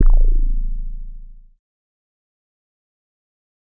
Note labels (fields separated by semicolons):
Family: bass; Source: synthesizer; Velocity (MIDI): 25; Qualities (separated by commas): distorted, fast decay